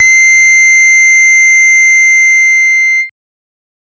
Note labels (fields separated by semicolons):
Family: bass; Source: synthesizer; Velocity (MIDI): 25; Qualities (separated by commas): bright, distorted, multiphonic